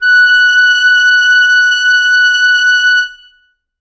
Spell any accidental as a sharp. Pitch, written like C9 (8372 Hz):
F#6 (1480 Hz)